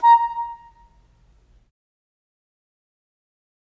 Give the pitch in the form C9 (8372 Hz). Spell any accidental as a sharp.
A#5 (932.3 Hz)